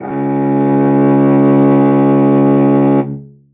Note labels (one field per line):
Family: string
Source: acoustic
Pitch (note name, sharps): C#2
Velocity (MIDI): 100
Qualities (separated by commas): reverb